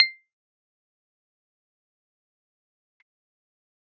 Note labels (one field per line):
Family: keyboard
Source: electronic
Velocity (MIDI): 75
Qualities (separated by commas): fast decay, percussive